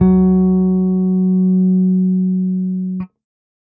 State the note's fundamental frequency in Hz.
185 Hz